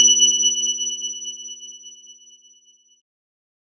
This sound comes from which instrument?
electronic keyboard